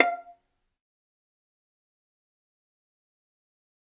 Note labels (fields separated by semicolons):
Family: string; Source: acoustic; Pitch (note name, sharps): F5; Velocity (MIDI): 25; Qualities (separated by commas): fast decay, percussive, reverb